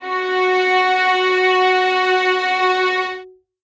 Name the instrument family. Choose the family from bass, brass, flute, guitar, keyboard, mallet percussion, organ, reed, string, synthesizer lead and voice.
string